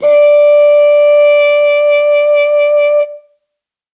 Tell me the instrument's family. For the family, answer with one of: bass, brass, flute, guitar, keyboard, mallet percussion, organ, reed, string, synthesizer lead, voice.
brass